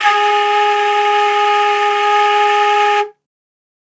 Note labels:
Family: flute; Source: acoustic; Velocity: 127

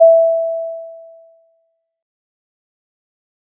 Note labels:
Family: mallet percussion; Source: acoustic; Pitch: E5; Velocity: 25; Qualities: fast decay

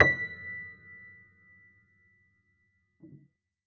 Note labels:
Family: keyboard; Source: acoustic; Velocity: 75; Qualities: reverb

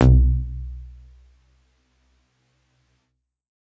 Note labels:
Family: keyboard; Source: electronic; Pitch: B1; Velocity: 127

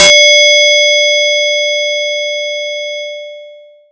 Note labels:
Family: mallet percussion; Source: acoustic; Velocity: 50; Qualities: distorted, long release

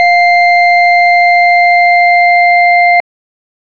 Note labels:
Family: organ; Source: electronic; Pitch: F5; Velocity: 127

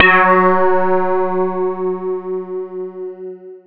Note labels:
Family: mallet percussion; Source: electronic; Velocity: 25; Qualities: distorted, long release, non-linear envelope

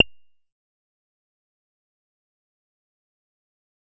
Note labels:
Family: bass; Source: synthesizer; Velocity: 75; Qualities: fast decay, percussive

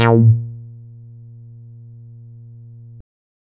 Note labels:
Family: bass; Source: synthesizer; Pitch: A#2; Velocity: 50; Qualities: distorted

